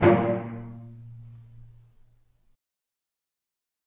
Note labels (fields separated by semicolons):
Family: string; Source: acoustic; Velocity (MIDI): 100; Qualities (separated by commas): fast decay, reverb